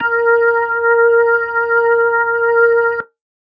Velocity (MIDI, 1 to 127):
127